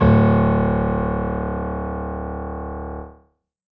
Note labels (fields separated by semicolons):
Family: keyboard; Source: acoustic; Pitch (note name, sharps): D1; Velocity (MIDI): 100; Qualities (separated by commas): reverb